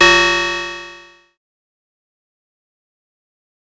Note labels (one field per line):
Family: bass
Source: synthesizer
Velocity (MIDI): 127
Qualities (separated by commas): bright, distorted, fast decay